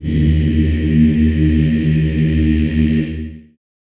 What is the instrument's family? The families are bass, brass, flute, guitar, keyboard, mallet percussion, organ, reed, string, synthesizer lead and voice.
voice